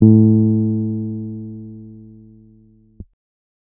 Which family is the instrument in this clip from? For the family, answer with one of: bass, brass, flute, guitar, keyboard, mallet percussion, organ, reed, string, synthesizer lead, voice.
keyboard